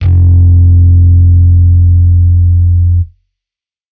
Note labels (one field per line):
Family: bass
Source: electronic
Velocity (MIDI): 127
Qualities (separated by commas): distorted